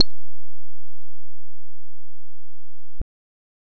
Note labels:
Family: bass; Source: synthesizer; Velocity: 25; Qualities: bright, distorted

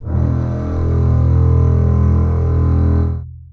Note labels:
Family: string; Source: acoustic; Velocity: 100; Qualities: long release, reverb

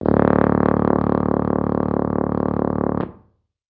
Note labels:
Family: brass; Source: acoustic; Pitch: D1; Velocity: 100

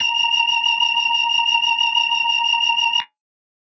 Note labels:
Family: organ; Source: electronic; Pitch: A#5; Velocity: 127

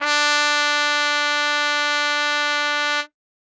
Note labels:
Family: brass; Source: acoustic; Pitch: D4; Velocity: 127; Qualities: bright

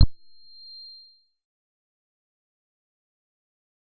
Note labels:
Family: bass; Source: synthesizer; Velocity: 25; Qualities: distorted, fast decay, percussive

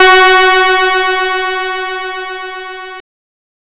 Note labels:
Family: guitar; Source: synthesizer; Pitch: F#4; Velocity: 25; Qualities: bright, distorted

